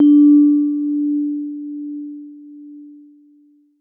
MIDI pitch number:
62